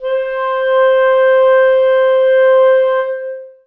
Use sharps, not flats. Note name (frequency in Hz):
C5 (523.3 Hz)